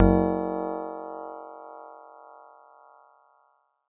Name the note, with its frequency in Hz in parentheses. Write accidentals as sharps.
F#1 (46.25 Hz)